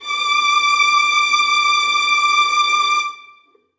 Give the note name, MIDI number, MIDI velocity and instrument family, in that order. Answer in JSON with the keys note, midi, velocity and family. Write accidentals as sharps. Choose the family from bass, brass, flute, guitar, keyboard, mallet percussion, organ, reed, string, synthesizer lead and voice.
{"note": "D6", "midi": 86, "velocity": 75, "family": "string"}